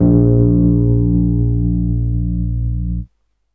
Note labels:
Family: keyboard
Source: electronic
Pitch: A#1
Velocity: 75

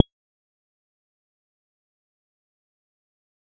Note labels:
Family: bass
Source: synthesizer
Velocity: 75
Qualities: fast decay, percussive

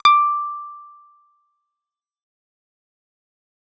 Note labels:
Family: bass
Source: synthesizer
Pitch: D6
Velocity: 100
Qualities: fast decay

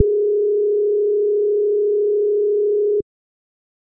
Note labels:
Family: bass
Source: synthesizer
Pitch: G#4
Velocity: 25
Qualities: dark

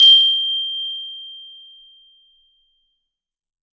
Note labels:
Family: mallet percussion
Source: acoustic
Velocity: 50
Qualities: bright, reverb

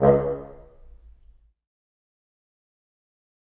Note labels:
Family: reed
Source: acoustic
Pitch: C#2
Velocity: 50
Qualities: fast decay, percussive, reverb

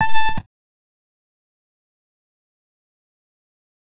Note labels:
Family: bass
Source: synthesizer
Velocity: 100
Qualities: fast decay, percussive

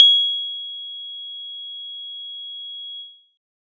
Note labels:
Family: guitar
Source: synthesizer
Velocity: 127

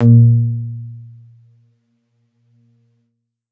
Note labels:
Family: keyboard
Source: electronic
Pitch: A#2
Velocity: 127

